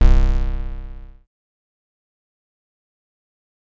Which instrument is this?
synthesizer bass